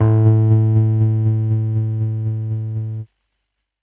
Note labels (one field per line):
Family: keyboard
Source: electronic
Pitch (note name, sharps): A2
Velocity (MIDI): 75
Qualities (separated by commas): distorted, tempo-synced